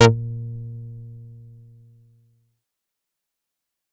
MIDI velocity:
50